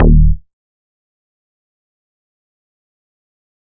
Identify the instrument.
synthesizer bass